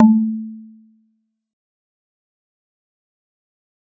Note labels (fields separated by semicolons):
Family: mallet percussion; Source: acoustic; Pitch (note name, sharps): A3; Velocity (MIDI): 75; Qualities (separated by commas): fast decay, percussive